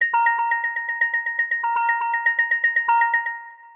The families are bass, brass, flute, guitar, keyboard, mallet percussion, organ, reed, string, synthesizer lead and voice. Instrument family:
mallet percussion